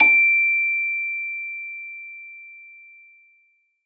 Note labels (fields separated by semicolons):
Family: mallet percussion; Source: acoustic; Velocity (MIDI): 100; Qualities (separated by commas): reverb